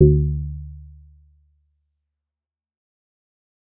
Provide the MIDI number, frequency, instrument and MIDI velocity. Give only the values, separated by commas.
38, 73.42 Hz, synthesizer bass, 25